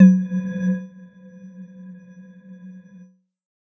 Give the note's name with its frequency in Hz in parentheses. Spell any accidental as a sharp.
F#3 (185 Hz)